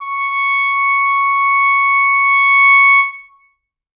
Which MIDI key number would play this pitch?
85